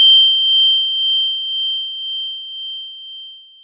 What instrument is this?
acoustic mallet percussion instrument